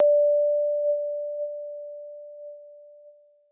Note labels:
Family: keyboard; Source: electronic; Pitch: D5; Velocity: 100

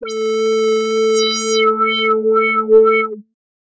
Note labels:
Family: bass; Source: synthesizer; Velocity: 100; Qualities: distorted, non-linear envelope

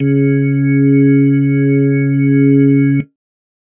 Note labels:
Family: organ; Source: electronic; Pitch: C#3; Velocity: 75; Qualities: dark

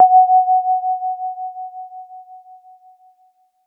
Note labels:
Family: keyboard; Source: electronic; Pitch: F#5; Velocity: 127

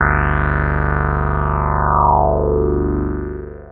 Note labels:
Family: synthesizer lead; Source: synthesizer; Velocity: 75; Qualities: long release

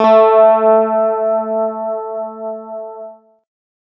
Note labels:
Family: guitar; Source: electronic; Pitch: A3; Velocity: 50

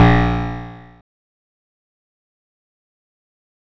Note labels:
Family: guitar; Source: electronic; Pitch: A#1; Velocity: 50; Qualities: bright, distorted, fast decay

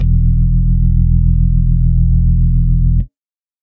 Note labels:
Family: organ; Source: electronic; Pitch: E1; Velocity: 100; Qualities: dark, reverb

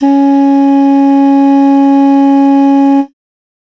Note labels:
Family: reed; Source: acoustic; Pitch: C#4; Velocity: 100

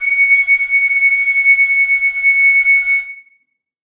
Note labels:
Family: reed; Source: acoustic; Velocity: 25; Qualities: reverb

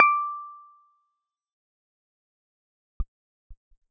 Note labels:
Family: keyboard; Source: electronic; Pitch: D6; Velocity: 50; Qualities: fast decay

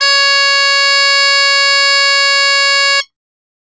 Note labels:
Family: flute; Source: acoustic; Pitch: C#5; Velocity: 50; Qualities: bright, reverb

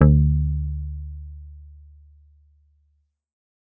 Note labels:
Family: guitar; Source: electronic; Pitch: D2; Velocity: 25

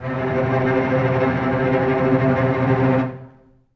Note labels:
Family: string; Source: acoustic; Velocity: 50; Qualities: non-linear envelope, reverb

